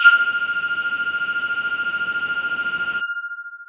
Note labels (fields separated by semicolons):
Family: voice; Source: synthesizer; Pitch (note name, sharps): F6; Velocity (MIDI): 100; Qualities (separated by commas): distorted, long release